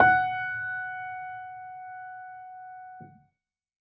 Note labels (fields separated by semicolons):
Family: keyboard; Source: acoustic; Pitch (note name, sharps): F#5; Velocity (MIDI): 50